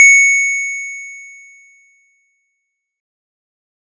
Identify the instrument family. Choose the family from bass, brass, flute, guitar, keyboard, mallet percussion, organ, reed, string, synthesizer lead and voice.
keyboard